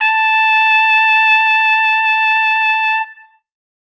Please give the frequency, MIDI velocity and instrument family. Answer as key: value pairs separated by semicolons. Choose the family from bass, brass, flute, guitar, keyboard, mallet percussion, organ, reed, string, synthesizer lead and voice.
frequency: 880 Hz; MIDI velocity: 100; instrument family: brass